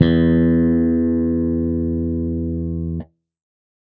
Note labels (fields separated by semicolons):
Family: bass; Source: electronic; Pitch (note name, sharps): E2; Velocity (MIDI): 100